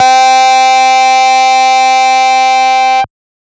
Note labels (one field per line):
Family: bass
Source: synthesizer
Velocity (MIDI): 127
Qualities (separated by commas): bright, distorted, multiphonic